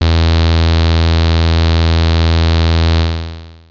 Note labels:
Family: bass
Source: synthesizer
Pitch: E2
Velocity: 75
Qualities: bright, distorted, long release

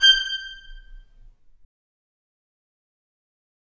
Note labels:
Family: string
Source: acoustic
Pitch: G6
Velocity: 50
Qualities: bright, fast decay, percussive, reverb

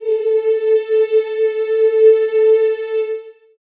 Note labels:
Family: voice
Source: acoustic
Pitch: A4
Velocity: 127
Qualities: reverb

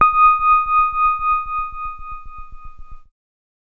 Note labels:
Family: keyboard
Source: electronic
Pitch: D#6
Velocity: 50

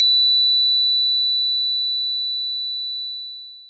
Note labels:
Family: mallet percussion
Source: acoustic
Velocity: 100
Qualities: bright, distorted, long release

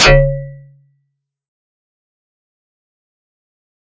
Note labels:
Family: mallet percussion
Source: acoustic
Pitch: C#1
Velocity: 127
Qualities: fast decay, percussive

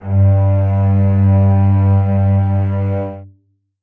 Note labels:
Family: string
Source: acoustic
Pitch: G2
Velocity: 50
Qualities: reverb

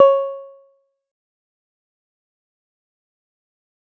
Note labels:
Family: guitar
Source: synthesizer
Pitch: C#5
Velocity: 25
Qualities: fast decay, percussive

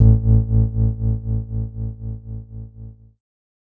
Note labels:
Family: keyboard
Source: electronic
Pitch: A1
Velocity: 75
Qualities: dark

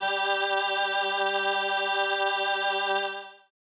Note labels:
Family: keyboard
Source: synthesizer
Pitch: G3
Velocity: 75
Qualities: bright

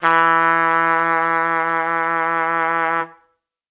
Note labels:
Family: brass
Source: acoustic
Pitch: E3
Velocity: 75

